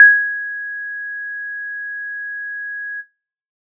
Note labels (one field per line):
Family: bass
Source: synthesizer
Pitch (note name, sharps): G#6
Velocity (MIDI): 50